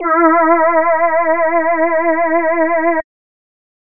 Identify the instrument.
synthesizer voice